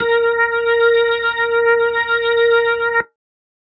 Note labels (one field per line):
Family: keyboard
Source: electronic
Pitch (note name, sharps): A#4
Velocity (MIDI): 25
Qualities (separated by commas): distorted